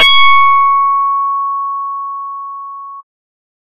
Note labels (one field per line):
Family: bass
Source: synthesizer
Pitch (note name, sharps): C#6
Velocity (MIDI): 100